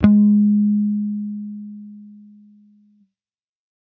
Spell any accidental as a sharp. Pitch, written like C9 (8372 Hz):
G#3 (207.7 Hz)